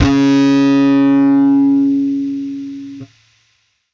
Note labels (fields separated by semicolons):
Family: bass; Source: electronic; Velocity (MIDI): 75; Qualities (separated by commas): bright, distorted